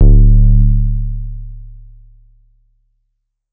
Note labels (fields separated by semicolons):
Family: bass; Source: synthesizer; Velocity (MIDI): 50; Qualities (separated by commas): dark